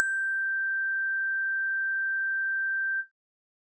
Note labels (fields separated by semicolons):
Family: keyboard; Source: electronic; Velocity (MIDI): 127; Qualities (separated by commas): bright